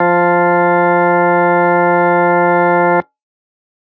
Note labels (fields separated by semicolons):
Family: organ; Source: electronic; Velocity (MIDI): 100